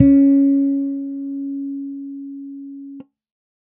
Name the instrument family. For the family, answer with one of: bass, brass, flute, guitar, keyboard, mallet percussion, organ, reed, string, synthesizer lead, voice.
bass